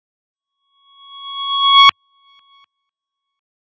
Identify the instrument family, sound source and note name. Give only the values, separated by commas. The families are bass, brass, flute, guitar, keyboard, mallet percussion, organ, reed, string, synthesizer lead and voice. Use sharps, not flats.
guitar, electronic, C#6